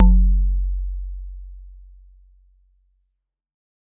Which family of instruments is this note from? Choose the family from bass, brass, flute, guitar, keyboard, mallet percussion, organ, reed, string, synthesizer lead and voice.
mallet percussion